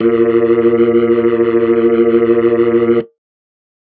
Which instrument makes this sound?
electronic organ